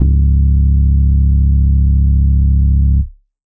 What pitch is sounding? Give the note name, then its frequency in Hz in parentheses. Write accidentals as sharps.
C#1 (34.65 Hz)